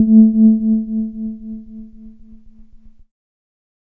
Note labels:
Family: keyboard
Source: electronic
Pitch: A3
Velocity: 100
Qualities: dark

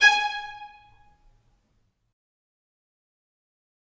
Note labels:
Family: string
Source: acoustic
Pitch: G#5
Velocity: 75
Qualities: fast decay, percussive, reverb

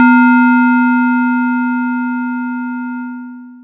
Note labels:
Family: mallet percussion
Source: acoustic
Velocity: 25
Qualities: distorted, long release

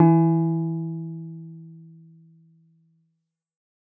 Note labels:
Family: guitar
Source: synthesizer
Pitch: E3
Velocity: 100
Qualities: dark

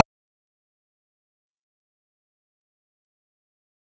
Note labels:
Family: bass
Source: synthesizer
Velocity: 25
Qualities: fast decay, percussive

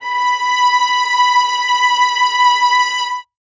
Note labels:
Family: string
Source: acoustic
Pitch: B5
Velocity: 75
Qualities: reverb

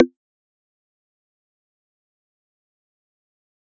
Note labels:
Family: mallet percussion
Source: acoustic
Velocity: 75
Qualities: fast decay, percussive

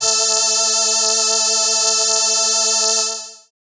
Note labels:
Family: keyboard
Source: synthesizer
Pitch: A3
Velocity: 75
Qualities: bright

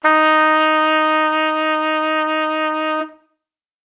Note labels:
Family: brass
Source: acoustic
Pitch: D#4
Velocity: 75

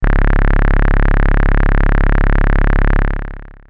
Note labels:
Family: bass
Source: synthesizer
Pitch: C#1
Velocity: 127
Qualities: bright, distorted, long release

